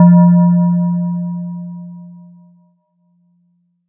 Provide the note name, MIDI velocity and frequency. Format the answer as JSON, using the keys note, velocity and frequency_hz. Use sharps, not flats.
{"note": "F3", "velocity": 50, "frequency_hz": 174.6}